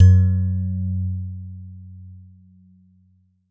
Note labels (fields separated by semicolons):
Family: mallet percussion; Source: acoustic; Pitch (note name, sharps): F#2; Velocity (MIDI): 75